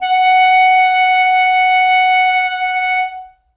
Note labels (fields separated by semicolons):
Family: reed; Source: acoustic; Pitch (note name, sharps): F#5; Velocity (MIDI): 100; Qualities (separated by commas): reverb